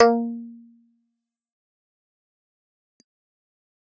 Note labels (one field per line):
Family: keyboard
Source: electronic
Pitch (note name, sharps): A#3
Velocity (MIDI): 127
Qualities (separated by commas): fast decay, percussive